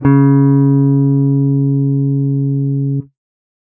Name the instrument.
electronic guitar